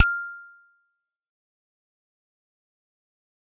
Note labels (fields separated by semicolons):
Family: mallet percussion; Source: acoustic; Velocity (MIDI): 75; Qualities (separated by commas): fast decay, percussive